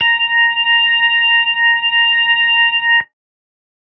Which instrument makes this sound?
electronic organ